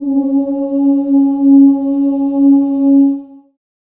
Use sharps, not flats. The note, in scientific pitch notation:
C#4